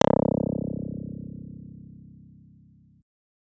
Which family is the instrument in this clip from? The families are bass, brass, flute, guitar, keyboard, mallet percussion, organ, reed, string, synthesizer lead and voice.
guitar